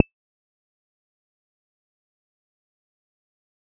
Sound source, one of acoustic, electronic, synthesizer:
synthesizer